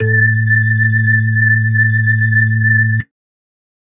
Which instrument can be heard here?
electronic organ